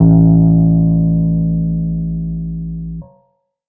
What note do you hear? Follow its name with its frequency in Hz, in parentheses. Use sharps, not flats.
A1 (55 Hz)